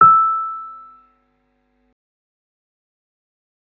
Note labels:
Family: keyboard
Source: electronic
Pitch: E6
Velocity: 25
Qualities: fast decay

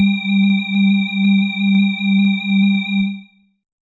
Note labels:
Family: mallet percussion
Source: electronic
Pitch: G3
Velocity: 127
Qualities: bright, distorted, multiphonic

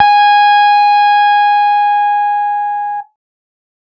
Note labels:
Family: guitar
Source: electronic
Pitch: G#5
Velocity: 100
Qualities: distorted

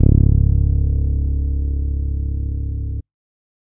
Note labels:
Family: bass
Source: electronic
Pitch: C#1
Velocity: 100

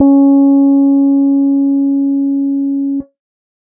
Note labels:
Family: keyboard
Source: electronic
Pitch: C#4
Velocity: 75

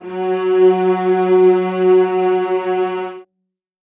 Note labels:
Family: string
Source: acoustic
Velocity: 127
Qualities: reverb

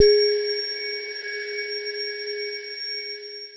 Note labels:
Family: mallet percussion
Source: electronic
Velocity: 100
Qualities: bright, long release, non-linear envelope

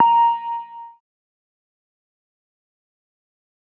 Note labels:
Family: organ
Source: electronic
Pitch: A#5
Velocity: 25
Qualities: fast decay

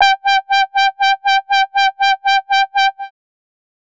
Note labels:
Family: bass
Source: synthesizer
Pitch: G5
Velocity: 100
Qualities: bright, distorted, tempo-synced

